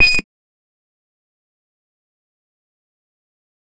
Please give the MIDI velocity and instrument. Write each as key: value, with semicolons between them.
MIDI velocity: 50; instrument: synthesizer bass